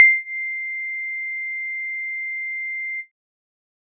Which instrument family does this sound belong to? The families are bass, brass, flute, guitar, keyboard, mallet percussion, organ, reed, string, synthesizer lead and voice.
keyboard